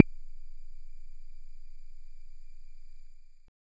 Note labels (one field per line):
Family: bass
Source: synthesizer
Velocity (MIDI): 25